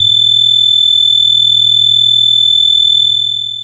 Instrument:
synthesizer bass